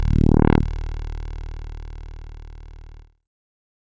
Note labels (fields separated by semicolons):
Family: keyboard; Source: synthesizer; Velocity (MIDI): 50; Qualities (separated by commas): bright, distorted